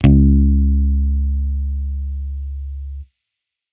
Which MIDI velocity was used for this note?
25